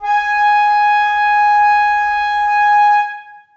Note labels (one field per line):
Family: flute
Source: acoustic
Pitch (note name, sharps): G#5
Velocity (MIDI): 25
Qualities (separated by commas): reverb